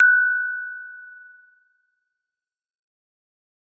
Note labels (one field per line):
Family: mallet percussion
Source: acoustic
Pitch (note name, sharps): F#6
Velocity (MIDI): 100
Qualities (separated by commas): fast decay